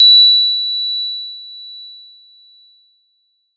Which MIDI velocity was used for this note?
50